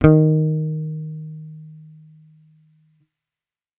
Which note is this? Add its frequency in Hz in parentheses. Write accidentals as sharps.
D#3 (155.6 Hz)